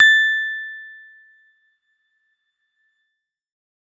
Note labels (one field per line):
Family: keyboard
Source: electronic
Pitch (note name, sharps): A6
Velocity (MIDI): 100